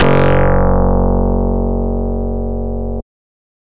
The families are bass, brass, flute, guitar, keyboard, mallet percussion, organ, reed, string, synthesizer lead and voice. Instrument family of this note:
bass